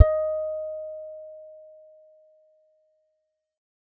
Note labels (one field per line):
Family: guitar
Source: acoustic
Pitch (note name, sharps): D#5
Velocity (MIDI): 100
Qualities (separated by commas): dark